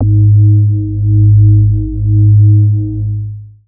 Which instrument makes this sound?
synthesizer bass